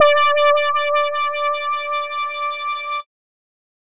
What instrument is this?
synthesizer bass